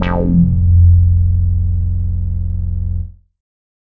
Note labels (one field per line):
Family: bass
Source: synthesizer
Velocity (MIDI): 75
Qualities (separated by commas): distorted, non-linear envelope